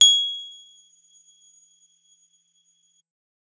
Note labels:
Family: guitar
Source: electronic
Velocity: 100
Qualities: bright, percussive

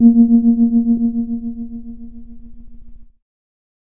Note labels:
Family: keyboard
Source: electronic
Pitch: A#3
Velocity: 25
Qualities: dark

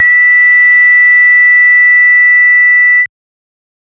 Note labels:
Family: bass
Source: synthesizer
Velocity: 75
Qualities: bright, distorted, multiphonic

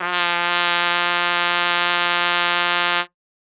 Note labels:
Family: brass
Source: acoustic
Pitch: F3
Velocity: 127

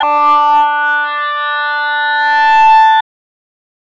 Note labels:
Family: voice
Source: synthesizer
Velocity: 100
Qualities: bright, distorted

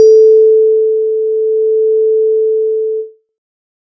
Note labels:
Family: synthesizer lead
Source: synthesizer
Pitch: A4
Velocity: 25

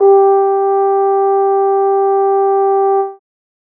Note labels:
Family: brass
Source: acoustic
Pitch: G4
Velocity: 50

